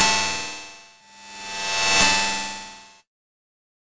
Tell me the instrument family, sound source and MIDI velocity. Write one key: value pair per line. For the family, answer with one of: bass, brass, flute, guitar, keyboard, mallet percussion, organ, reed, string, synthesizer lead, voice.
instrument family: guitar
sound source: electronic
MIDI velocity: 75